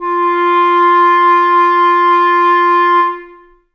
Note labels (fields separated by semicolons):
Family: reed; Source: acoustic; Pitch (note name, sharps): F4; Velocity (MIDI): 100; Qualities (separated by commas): long release, reverb